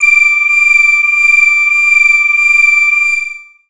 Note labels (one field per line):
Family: bass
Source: synthesizer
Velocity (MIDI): 50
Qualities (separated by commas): distorted, long release, multiphonic